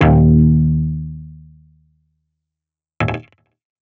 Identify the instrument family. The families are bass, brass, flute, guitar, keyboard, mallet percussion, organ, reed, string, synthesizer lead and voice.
guitar